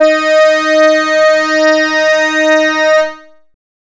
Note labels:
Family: bass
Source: synthesizer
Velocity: 127

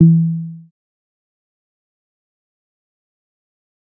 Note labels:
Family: bass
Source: synthesizer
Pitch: E3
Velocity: 127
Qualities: dark, fast decay, percussive

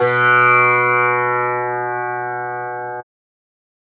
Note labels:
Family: guitar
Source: acoustic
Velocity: 25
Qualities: bright, multiphonic, reverb

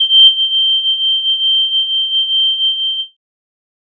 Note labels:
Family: flute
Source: synthesizer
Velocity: 100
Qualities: bright, distorted

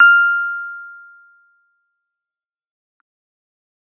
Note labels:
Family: keyboard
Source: electronic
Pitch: F6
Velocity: 75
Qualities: fast decay

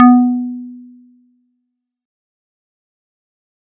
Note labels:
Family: mallet percussion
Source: acoustic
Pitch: B3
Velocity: 100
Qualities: fast decay

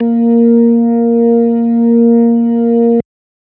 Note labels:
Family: organ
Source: electronic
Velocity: 25

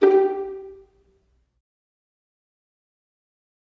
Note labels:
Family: string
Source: acoustic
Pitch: G4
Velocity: 50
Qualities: dark, fast decay, reverb

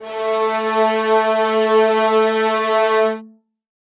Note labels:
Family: string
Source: acoustic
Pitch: A3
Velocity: 50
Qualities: reverb

